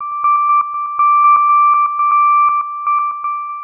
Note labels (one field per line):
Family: synthesizer lead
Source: synthesizer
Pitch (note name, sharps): D6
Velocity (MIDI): 25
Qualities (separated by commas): long release, tempo-synced